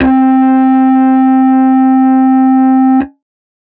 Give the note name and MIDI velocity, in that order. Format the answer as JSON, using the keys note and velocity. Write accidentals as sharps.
{"note": "C4", "velocity": 75}